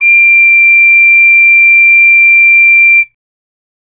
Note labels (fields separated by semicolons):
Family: flute; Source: acoustic; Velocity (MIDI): 25; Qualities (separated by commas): bright